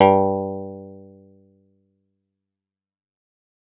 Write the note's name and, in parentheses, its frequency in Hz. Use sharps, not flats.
G2 (98 Hz)